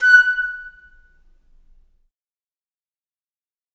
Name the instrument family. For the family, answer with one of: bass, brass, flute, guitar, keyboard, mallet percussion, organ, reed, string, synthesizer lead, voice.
flute